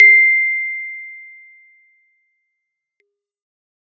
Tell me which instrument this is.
acoustic keyboard